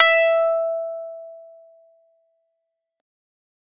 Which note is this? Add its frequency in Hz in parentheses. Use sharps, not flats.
E5 (659.3 Hz)